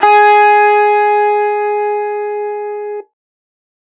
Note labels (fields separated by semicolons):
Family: guitar; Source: electronic; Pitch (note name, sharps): G#4; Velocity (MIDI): 50; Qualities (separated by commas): distorted